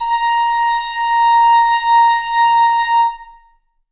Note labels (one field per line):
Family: flute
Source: acoustic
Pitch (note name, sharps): A#5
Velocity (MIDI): 75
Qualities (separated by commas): reverb